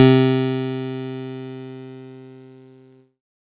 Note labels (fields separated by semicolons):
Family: keyboard; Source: electronic; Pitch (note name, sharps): C3; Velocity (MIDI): 100; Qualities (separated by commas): bright, distorted